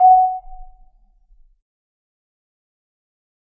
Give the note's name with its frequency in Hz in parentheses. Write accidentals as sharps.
F#5 (740 Hz)